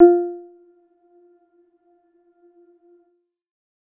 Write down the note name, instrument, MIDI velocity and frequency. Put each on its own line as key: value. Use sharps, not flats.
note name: F4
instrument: electronic keyboard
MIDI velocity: 100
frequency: 349.2 Hz